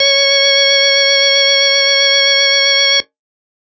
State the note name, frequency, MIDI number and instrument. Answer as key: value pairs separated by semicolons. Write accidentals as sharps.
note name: C#5; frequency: 554.4 Hz; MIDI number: 73; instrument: electronic organ